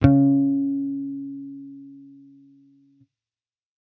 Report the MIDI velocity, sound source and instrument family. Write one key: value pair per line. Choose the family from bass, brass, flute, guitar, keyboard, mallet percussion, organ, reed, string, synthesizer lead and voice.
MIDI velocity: 50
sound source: electronic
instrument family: bass